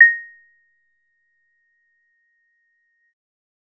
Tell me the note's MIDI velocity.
75